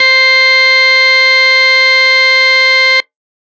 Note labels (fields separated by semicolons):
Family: organ; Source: electronic; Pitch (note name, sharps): C5; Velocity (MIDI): 127; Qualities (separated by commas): distorted